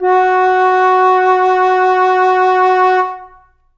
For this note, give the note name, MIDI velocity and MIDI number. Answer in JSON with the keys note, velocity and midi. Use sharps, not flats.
{"note": "F#4", "velocity": 127, "midi": 66}